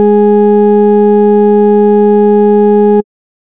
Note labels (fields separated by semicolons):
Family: bass; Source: synthesizer; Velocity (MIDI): 75; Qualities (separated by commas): distorted